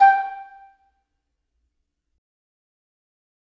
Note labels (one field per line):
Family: reed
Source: acoustic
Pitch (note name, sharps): G5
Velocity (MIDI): 50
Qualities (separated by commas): fast decay, percussive, reverb